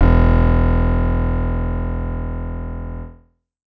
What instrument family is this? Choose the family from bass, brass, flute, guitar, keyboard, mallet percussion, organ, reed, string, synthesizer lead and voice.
keyboard